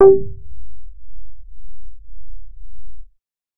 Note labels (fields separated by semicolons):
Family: bass; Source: synthesizer; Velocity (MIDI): 50; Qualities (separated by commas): distorted